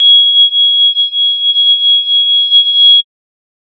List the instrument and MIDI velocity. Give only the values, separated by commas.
synthesizer mallet percussion instrument, 50